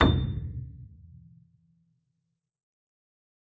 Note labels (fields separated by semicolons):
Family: keyboard; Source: acoustic; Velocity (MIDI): 25; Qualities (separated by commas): reverb